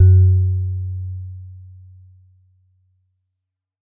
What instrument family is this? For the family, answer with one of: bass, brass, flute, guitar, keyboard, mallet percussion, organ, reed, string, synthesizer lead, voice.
mallet percussion